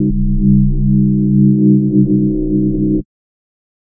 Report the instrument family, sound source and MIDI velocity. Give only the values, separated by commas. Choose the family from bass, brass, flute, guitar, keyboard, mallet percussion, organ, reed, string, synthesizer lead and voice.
mallet percussion, synthesizer, 50